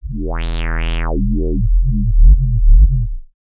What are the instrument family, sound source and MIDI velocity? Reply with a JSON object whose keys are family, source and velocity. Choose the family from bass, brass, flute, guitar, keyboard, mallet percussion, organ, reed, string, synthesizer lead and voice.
{"family": "bass", "source": "synthesizer", "velocity": 75}